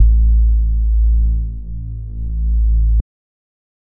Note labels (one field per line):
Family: bass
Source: synthesizer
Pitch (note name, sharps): A1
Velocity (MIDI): 25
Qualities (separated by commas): dark